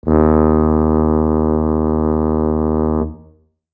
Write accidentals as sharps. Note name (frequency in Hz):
D#2 (77.78 Hz)